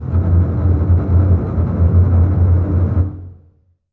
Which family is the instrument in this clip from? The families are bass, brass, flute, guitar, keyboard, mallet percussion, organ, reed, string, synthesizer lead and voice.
string